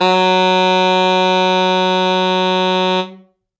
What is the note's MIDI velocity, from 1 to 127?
127